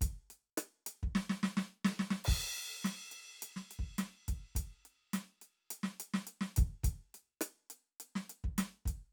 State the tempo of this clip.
105 BPM